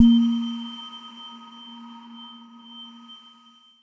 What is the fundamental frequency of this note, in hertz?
233.1 Hz